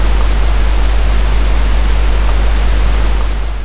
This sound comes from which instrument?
electronic keyboard